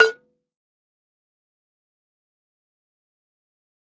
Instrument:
acoustic mallet percussion instrument